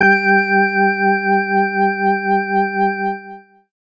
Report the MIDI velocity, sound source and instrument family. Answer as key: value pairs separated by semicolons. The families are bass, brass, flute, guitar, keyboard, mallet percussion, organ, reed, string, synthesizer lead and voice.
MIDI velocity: 25; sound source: electronic; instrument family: organ